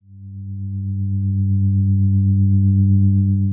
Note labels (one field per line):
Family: guitar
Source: electronic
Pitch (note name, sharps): G2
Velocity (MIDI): 75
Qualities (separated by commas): dark, long release